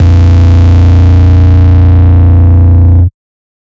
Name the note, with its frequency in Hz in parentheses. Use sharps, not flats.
A#0 (29.14 Hz)